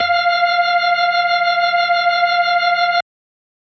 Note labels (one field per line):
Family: organ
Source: electronic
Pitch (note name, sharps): F5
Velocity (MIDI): 127